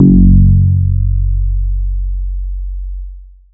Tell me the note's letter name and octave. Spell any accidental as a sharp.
F#1